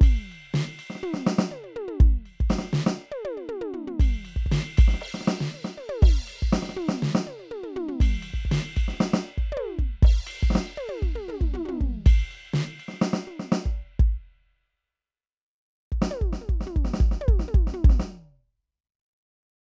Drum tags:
rock
beat
120 BPM
4/4
crash, ride, ride bell, snare, high tom, mid tom, floor tom, kick

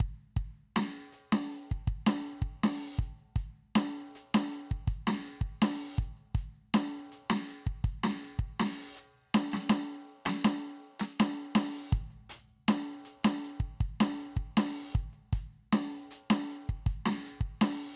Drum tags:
funk
beat
80 BPM
4/4
closed hi-hat, open hi-hat, hi-hat pedal, snare, kick

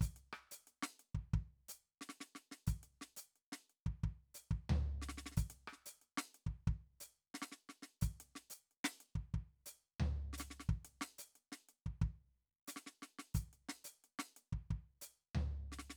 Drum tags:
folk rock
beat
90 BPM
4/4
closed hi-hat, hi-hat pedal, snare, cross-stick, floor tom, kick

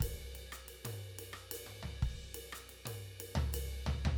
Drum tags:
Latin
beat
118 BPM
4/4
ride, hi-hat pedal, cross-stick, mid tom, floor tom, kick

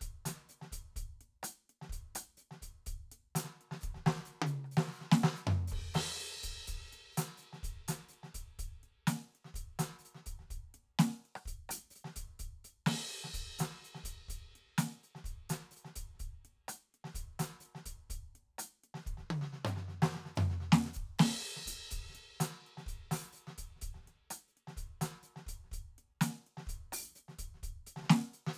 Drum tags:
Middle Eastern
beat
126 BPM
4/4
crash, closed hi-hat, open hi-hat, hi-hat pedal, snare, cross-stick, high tom, mid tom, floor tom, kick

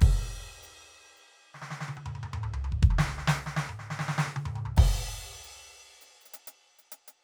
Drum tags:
hip-hop
beat
100 BPM
4/4
crash, closed hi-hat, hi-hat pedal, snare, high tom, mid tom, floor tom, kick

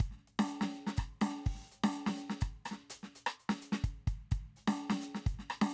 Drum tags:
Latin
beat
125 BPM
3/4
closed hi-hat, open hi-hat, hi-hat pedal, snare, cross-stick, kick

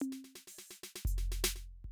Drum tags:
fast funk
fill
125 BPM
4/4
closed hi-hat, hi-hat pedal, snare, high tom, kick

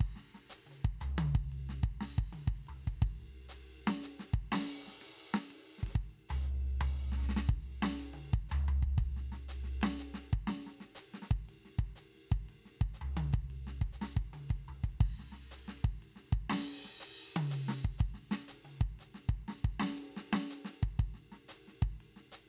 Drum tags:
jazz
beat
120 BPM
3/4
crash, ride, closed hi-hat, open hi-hat, hi-hat pedal, snare, high tom, floor tom, kick

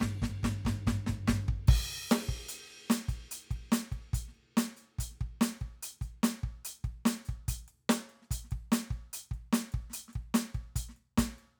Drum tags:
rock
beat
145 BPM
4/4
crash, ride, closed hi-hat, hi-hat pedal, snare, floor tom, kick

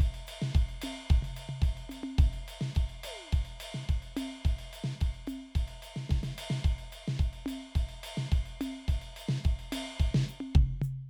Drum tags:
calypso
beat
108 BPM
4/4
ride, hi-hat pedal, percussion, snare, high tom, floor tom, kick

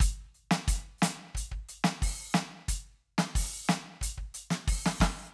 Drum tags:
Afrobeat
beat
90 BPM
4/4
closed hi-hat, open hi-hat, hi-hat pedal, snare, kick

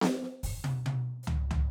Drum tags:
half-time rock
fill
140 BPM
4/4
open hi-hat, hi-hat pedal, snare, high tom, floor tom, kick

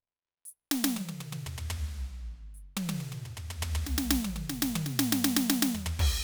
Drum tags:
rock
beat
120 BPM
4/4
crash, hi-hat pedal, snare, high tom, mid tom, floor tom, kick

